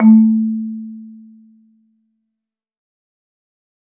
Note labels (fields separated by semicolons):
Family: mallet percussion; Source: acoustic; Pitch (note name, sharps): A3; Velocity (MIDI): 25; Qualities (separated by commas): dark, fast decay, reverb